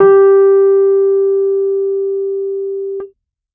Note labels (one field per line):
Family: keyboard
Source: electronic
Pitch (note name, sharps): G4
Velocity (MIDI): 100